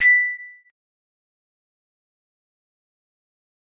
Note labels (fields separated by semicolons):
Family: mallet percussion; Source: acoustic; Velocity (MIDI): 25; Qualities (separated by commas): fast decay, percussive